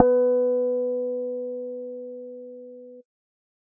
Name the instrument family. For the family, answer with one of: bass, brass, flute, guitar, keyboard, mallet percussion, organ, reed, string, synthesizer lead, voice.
bass